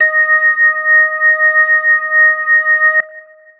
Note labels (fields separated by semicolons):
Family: organ; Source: electronic; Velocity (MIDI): 127; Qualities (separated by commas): long release